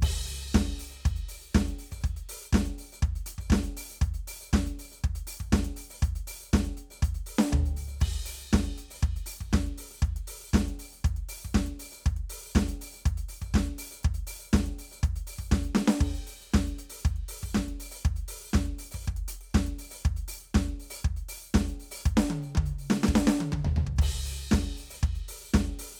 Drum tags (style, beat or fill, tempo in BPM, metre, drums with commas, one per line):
disco
beat
120 BPM
4/4
crash, closed hi-hat, open hi-hat, hi-hat pedal, snare, high tom, floor tom, kick